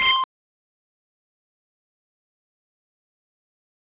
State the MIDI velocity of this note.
25